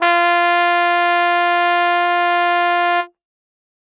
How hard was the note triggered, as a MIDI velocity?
127